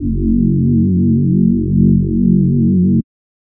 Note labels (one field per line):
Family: voice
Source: synthesizer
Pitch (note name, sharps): F#1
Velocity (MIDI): 50